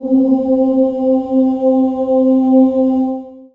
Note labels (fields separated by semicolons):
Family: voice; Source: acoustic; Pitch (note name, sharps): C4; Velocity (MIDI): 75; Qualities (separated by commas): long release, reverb